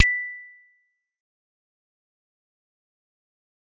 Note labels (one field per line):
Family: mallet percussion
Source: acoustic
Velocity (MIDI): 75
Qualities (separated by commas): fast decay, percussive